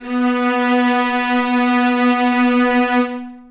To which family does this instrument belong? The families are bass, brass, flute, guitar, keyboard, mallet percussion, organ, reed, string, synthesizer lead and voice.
string